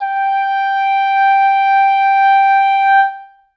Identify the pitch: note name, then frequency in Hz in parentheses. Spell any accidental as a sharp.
G5 (784 Hz)